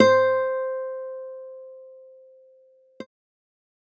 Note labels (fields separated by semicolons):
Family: guitar; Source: electronic; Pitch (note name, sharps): C5; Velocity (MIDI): 75